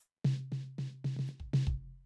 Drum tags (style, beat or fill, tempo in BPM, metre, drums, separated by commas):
jazz-funk, fill, 116 BPM, 4/4, hi-hat pedal, snare, floor tom, kick